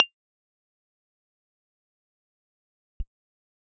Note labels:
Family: keyboard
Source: electronic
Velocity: 50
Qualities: fast decay, percussive

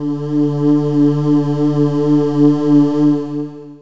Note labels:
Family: voice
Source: synthesizer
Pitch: D3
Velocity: 75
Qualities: distorted, long release

